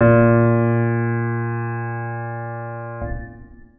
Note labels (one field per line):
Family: organ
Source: electronic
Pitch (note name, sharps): A#2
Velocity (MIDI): 50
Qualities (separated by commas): long release, reverb